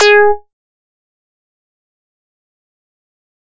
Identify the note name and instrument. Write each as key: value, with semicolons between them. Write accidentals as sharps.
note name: G#4; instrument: synthesizer bass